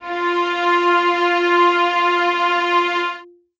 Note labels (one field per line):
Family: string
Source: acoustic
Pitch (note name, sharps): F4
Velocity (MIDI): 50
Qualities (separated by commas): reverb